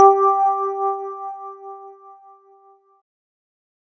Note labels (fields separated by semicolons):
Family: keyboard; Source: electronic; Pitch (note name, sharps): G4; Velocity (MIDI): 127